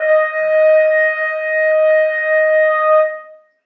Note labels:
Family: brass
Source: acoustic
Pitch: D#5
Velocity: 25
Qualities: reverb

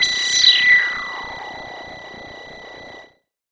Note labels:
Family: bass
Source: synthesizer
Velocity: 25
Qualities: non-linear envelope

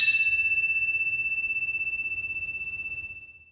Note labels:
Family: mallet percussion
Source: acoustic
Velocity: 75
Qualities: bright, reverb

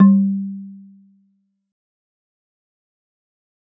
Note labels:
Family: mallet percussion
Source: acoustic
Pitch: G3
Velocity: 50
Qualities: fast decay

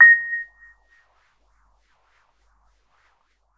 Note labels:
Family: keyboard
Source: electronic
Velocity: 25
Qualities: non-linear envelope, percussive

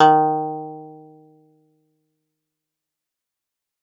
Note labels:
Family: guitar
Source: acoustic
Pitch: D#3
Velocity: 100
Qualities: fast decay, reverb

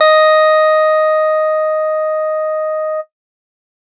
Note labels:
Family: guitar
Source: electronic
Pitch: D#5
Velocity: 75

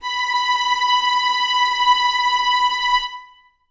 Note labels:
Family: string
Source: acoustic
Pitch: B5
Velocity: 75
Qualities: non-linear envelope, reverb

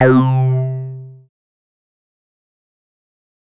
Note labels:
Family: bass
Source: synthesizer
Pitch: C3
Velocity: 75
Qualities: distorted, fast decay

